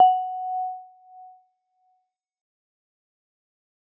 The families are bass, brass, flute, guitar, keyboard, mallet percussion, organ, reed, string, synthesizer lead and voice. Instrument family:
mallet percussion